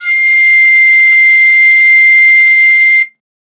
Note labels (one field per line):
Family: flute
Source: acoustic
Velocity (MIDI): 50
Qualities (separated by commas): bright